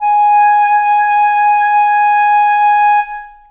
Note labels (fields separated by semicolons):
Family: reed; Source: acoustic; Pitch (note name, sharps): G#5; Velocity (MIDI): 25; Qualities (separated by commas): long release, reverb